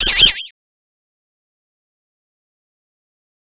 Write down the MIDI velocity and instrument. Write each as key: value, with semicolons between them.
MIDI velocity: 25; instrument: synthesizer bass